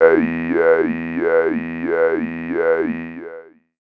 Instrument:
synthesizer voice